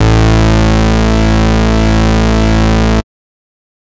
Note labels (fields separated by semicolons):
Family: bass; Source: synthesizer; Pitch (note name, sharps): A1; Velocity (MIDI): 100; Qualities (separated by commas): bright, distorted